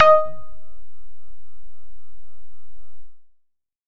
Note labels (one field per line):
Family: bass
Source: synthesizer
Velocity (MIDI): 25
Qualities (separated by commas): distorted